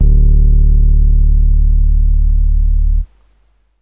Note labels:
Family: keyboard; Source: electronic; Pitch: D1; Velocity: 25; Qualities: dark

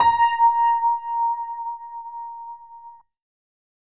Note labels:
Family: keyboard; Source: electronic; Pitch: A#5; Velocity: 127; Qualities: reverb

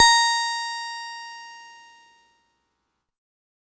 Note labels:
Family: keyboard; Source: electronic; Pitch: A#5; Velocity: 75; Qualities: bright, distorted

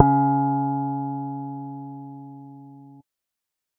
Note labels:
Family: bass; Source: synthesizer; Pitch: C#3; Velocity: 100

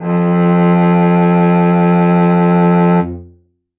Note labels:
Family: string; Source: acoustic; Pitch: F2; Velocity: 127; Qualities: bright, reverb

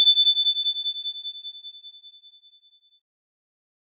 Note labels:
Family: keyboard; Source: electronic; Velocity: 25; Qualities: bright

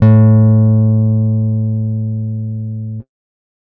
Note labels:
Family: guitar; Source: acoustic; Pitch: A2; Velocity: 75

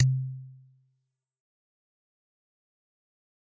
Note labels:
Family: mallet percussion; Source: acoustic; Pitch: C3; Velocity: 100; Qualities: fast decay, percussive

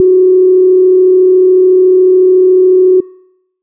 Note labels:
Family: bass; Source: synthesizer; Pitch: F#4; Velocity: 100; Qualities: dark

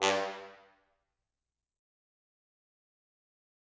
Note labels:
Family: brass; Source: acoustic; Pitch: G2; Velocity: 127; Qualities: bright, fast decay, percussive, reverb

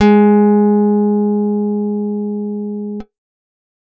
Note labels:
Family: guitar; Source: acoustic; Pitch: G#3; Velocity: 25

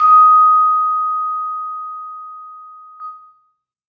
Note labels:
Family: mallet percussion; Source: acoustic; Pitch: D#6; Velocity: 127; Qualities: reverb

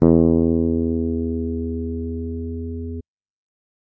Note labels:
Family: bass; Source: electronic; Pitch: E2; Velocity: 100

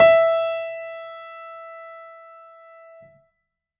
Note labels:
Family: keyboard; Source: acoustic; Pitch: E5; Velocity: 100

